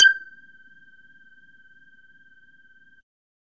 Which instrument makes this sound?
synthesizer bass